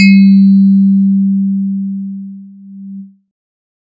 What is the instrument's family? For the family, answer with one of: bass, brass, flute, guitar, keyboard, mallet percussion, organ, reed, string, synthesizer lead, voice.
synthesizer lead